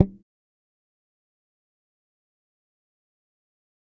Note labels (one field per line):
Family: bass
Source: electronic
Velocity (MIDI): 25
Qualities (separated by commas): fast decay, percussive